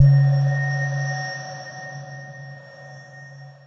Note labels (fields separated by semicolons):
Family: mallet percussion; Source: electronic; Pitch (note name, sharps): C#3; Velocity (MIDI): 75; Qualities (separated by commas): long release, non-linear envelope